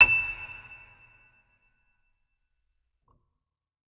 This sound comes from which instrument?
electronic organ